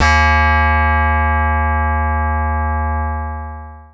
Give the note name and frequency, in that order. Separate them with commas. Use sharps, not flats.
D#2, 77.78 Hz